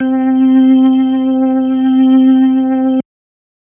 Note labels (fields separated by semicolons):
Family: organ; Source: electronic; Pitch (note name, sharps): C4; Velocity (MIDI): 25